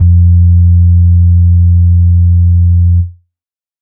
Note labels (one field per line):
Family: organ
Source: electronic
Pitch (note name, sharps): F2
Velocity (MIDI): 75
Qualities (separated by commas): dark